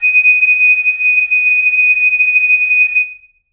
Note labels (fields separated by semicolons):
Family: flute; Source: acoustic; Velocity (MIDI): 127; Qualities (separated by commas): reverb